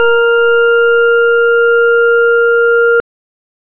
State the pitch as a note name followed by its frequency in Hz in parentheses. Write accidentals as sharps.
A#4 (466.2 Hz)